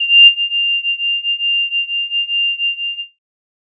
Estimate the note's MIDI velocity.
50